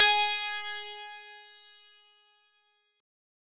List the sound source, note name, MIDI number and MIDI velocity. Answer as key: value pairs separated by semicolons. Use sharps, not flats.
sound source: synthesizer; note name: G#4; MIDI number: 68; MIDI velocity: 127